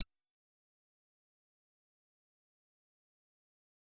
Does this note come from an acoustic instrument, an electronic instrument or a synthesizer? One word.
synthesizer